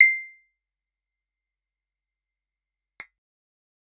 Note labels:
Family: guitar; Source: acoustic; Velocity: 75; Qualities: fast decay, percussive

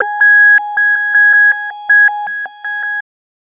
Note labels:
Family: bass; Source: synthesizer; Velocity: 25; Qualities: tempo-synced

